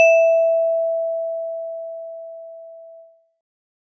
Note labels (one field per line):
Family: mallet percussion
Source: acoustic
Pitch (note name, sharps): E5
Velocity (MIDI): 75